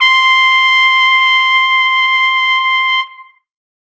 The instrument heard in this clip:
acoustic brass instrument